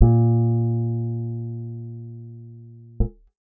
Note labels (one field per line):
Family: guitar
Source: acoustic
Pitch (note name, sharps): A#2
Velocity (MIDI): 25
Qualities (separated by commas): dark